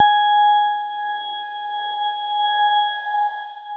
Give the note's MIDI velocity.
50